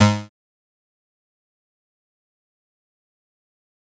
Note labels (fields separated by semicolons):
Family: bass; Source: synthesizer; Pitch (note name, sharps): G#2; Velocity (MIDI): 100; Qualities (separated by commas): bright, distorted, fast decay, percussive